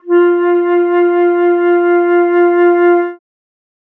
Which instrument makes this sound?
acoustic flute